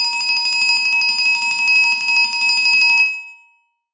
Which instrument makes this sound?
acoustic mallet percussion instrument